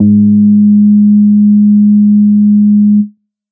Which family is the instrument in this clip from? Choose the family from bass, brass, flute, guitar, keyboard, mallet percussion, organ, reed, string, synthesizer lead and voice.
bass